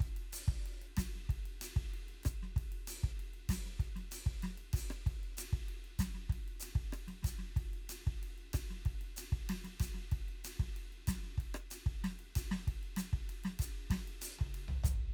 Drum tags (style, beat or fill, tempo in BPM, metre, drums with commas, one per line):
Brazilian baião
beat
95 BPM
4/4
ride, hi-hat pedal, snare, cross-stick, high tom, floor tom, kick